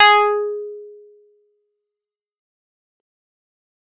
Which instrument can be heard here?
electronic keyboard